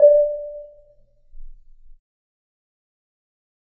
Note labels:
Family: mallet percussion; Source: acoustic; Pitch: D5; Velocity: 50; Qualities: dark, fast decay, reverb

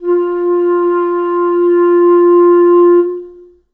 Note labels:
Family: reed; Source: acoustic; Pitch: F4; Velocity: 25; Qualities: long release, reverb

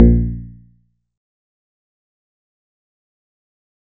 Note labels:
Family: guitar; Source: acoustic; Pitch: A#1; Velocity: 25; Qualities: dark, distorted, fast decay, percussive

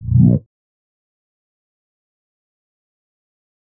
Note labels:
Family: bass; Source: synthesizer; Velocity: 50; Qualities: distorted, fast decay, percussive

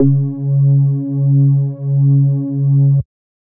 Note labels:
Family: bass; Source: synthesizer; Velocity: 50

